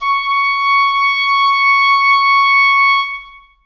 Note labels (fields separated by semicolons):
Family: reed; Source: acoustic; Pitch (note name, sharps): C#6; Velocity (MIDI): 127; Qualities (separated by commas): reverb